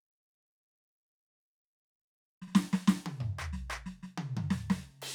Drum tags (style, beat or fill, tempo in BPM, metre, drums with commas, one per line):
New Orleans funk
fill
93 BPM
4/4
crash, ride, percussion, snare, high tom, mid tom